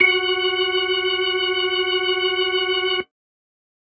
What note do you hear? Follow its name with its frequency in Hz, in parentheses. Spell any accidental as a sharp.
F#4 (370 Hz)